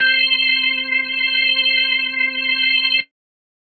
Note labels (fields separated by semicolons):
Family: organ; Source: electronic; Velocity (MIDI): 50; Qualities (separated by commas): bright